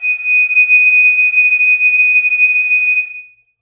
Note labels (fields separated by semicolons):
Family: flute; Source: acoustic; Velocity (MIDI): 75; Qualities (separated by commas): reverb